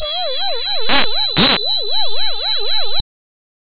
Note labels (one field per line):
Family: reed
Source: synthesizer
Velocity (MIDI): 100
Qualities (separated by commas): bright, distorted, non-linear envelope